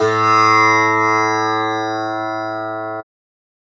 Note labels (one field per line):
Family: guitar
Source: acoustic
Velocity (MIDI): 50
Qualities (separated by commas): bright, multiphonic, reverb